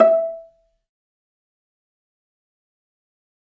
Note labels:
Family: string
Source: acoustic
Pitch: E5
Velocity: 75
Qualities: dark, fast decay, percussive, reverb

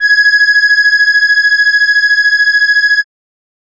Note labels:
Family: keyboard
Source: acoustic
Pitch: G#6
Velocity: 75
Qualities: bright

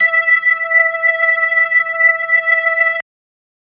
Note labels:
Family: organ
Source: electronic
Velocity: 100

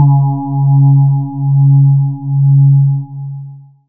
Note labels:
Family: voice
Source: synthesizer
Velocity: 50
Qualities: dark, long release

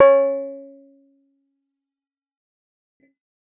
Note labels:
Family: keyboard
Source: electronic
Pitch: C#5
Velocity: 50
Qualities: fast decay, percussive

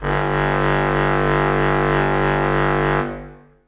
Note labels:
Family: reed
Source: acoustic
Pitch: G1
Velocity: 127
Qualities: reverb

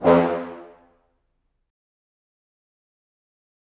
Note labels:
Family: brass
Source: acoustic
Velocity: 127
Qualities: fast decay, percussive, reverb

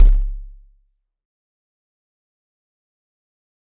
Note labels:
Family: mallet percussion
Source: acoustic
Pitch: C#1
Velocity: 75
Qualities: fast decay, percussive

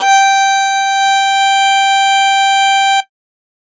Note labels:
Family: string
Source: acoustic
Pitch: G5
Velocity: 100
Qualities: bright

